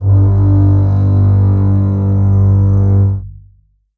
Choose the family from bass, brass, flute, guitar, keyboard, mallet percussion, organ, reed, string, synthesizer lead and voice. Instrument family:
string